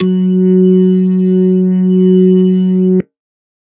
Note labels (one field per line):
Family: organ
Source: electronic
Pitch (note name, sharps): F#3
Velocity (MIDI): 127